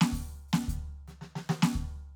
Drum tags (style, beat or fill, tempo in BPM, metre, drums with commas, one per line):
Afro-Cuban rumba
fill
110 BPM
4/4
closed hi-hat, open hi-hat, hi-hat pedal, snare, kick